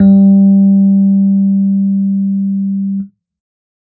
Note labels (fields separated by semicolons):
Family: keyboard; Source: electronic; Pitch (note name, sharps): G3; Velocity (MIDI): 75; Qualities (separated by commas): dark